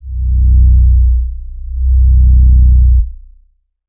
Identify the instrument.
synthesizer bass